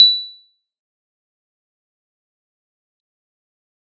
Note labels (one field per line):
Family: keyboard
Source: electronic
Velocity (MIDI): 100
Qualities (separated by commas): fast decay, percussive